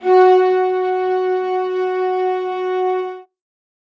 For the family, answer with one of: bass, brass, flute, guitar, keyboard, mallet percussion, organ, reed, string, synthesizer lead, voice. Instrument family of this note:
string